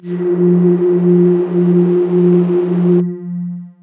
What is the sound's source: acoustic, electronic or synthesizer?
synthesizer